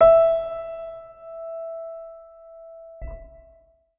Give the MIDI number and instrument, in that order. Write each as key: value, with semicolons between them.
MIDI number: 76; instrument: electronic organ